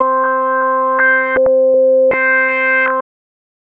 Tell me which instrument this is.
synthesizer bass